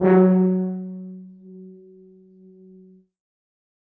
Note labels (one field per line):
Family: brass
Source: acoustic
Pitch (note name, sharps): F#3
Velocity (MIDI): 127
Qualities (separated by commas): reverb